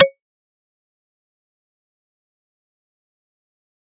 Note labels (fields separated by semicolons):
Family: mallet percussion; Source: acoustic; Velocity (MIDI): 127; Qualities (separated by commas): fast decay, percussive